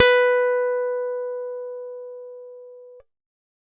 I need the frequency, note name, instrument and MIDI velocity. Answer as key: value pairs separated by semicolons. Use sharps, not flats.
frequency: 493.9 Hz; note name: B4; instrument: acoustic guitar; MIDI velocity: 127